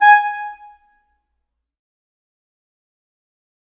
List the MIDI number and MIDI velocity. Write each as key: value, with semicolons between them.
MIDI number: 80; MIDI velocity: 75